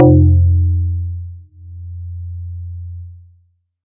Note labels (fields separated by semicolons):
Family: guitar; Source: synthesizer; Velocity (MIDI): 75; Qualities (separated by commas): dark